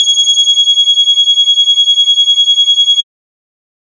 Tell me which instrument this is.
synthesizer bass